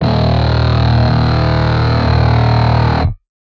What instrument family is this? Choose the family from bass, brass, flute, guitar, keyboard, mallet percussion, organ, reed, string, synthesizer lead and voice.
guitar